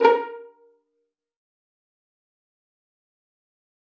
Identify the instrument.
acoustic string instrument